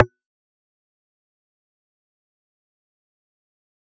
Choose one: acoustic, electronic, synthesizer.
acoustic